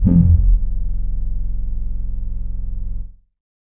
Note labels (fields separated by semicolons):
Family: bass; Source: synthesizer; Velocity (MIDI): 25; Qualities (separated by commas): distorted, non-linear envelope